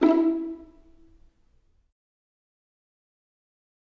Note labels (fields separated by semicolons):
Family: string; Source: acoustic; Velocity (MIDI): 25; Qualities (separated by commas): dark, fast decay, reverb